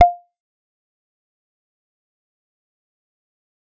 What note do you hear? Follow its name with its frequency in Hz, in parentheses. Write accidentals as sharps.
F5 (698.5 Hz)